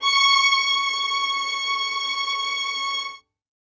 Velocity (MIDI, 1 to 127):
127